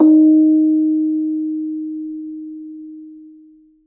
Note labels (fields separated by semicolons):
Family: mallet percussion; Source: acoustic; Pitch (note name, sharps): D#4; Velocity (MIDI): 127; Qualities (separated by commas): long release, reverb